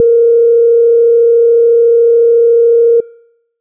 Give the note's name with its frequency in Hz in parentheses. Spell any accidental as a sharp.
A#4 (466.2 Hz)